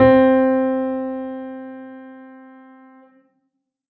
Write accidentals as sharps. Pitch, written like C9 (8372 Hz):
C4 (261.6 Hz)